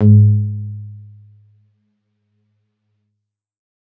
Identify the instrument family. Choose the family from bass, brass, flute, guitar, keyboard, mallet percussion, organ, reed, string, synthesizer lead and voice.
keyboard